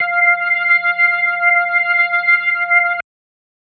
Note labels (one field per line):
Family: organ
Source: electronic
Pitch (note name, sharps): F5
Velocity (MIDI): 127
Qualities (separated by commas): distorted